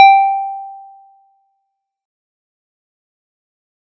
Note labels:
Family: mallet percussion; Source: acoustic; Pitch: G5; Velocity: 100; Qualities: fast decay

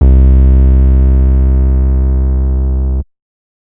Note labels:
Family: bass; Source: synthesizer; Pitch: C2; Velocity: 100; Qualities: distorted

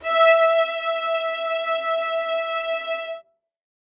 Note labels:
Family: string; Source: acoustic; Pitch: E5; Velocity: 127; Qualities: reverb

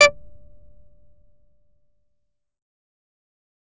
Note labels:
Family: bass; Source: synthesizer; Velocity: 127; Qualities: fast decay, percussive

